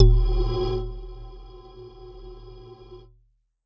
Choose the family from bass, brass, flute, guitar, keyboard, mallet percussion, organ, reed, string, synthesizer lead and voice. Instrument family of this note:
mallet percussion